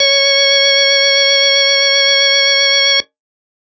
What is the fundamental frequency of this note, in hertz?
554.4 Hz